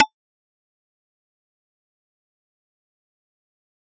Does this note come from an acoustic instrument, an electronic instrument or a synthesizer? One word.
electronic